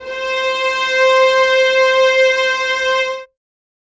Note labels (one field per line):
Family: string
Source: acoustic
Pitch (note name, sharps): C5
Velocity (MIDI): 50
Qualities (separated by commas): reverb